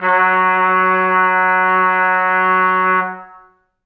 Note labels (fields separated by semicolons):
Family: brass; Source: acoustic; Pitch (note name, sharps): F#3; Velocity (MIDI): 75; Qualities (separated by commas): reverb